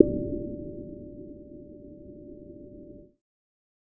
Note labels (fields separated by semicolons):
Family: bass; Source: synthesizer; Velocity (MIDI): 127; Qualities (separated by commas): dark